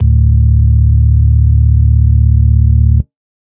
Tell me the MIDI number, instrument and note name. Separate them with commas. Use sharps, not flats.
26, electronic organ, D1